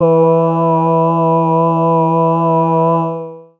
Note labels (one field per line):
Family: voice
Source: synthesizer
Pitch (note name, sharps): E3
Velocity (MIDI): 25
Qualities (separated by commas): long release